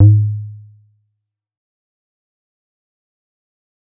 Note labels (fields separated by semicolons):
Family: bass; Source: synthesizer; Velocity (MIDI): 50; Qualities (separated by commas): fast decay, percussive